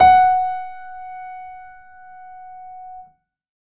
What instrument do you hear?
acoustic keyboard